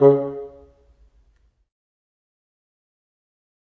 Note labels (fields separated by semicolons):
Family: reed; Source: acoustic; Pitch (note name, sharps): C#3; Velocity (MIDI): 50; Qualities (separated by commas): fast decay, percussive, reverb